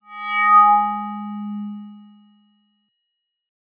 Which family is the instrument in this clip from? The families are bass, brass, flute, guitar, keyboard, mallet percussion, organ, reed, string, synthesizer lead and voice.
mallet percussion